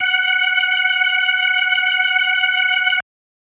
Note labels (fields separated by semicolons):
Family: organ; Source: electronic; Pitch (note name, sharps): F#5; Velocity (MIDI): 100